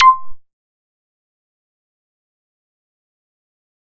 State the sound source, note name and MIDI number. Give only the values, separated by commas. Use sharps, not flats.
synthesizer, C6, 84